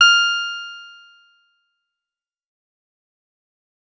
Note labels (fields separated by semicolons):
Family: guitar; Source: electronic; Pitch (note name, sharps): F6; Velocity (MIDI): 100; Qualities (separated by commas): bright, fast decay